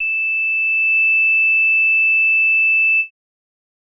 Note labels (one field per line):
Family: bass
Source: synthesizer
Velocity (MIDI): 100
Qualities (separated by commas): bright, distorted